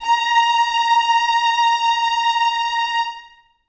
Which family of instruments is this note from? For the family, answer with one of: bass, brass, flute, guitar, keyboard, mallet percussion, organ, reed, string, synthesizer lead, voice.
string